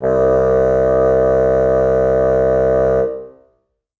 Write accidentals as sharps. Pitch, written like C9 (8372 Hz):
C2 (65.41 Hz)